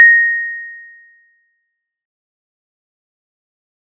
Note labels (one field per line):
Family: mallet percussion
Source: acoustic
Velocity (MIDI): 100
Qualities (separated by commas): fast decay